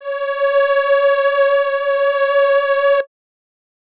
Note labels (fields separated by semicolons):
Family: reed; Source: acoustic; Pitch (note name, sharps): C#5; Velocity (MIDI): 25